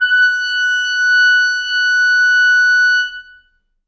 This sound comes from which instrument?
acoustic reed instrument